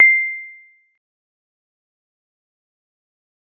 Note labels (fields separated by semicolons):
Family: mallet percussion; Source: acoustic; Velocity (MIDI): 25; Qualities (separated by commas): fast decay, percussive